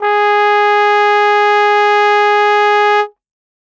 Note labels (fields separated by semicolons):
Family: brass; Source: acoustic; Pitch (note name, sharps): G#4; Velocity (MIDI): 75